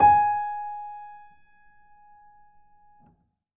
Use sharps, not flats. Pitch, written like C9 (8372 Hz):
G#5 (830.6 Hz)